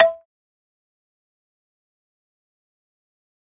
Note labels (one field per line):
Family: mallet percussion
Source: acoustic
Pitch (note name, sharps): E5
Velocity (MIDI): 127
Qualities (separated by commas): fast decay, percussive, reverb